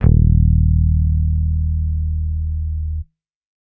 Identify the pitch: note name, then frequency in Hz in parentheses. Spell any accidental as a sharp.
D#1 (38.89 Hz)